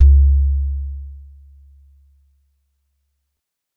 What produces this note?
acoustic mallet percussion instrument